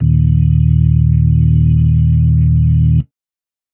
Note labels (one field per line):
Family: organ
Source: electronic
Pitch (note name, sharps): D#1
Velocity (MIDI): 127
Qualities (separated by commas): dark